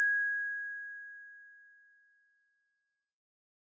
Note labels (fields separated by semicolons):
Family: mallet percussion; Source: acoustic; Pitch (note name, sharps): G#6; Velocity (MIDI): 75; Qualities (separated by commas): bright